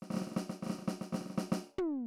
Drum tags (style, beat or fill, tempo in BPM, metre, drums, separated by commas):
samba, fill, 116 BPM, 4/4, hi-hat pedal, snare, floor tom